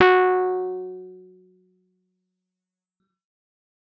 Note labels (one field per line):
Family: keyboard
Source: electronic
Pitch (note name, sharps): F#4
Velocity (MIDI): 127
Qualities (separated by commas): distorted, fast decay